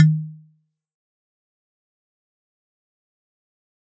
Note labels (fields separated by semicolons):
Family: mallet percussion; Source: acoustic; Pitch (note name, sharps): D#3; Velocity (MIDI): 127; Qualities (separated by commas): fast decay, percussive